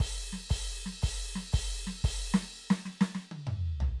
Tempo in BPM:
120 BPM